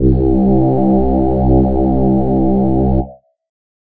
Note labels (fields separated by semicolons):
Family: voice; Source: synthesizer; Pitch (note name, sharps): C2; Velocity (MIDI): 100; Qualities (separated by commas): multiphonic